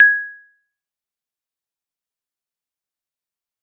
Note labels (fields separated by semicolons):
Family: keyboard; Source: electronic; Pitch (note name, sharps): G#6; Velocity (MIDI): 25; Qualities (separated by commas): fast decay, percussive